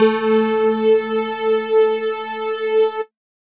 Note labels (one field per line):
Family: mallet percussion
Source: electronic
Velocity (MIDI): 100